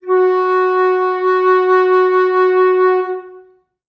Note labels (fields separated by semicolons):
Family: flute; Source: acoustic; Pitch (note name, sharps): F#4; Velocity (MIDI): 50; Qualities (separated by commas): long release, reverb